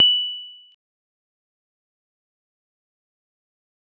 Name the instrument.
synthesizer guitar